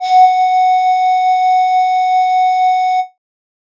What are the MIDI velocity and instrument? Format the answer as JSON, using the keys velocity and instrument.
{"velocity": 100, "instrument": "synthesizer flute"}